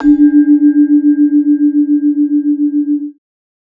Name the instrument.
acoustic mallet percussion instrument